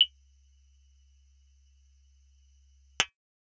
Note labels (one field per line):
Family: bass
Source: synthesizer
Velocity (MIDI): 127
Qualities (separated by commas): percussive